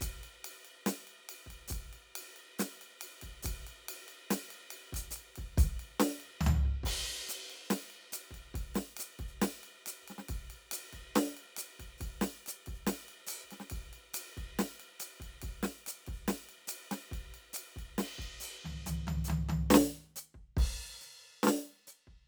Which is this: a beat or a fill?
beat